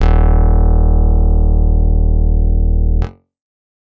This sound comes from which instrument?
acoustic guitar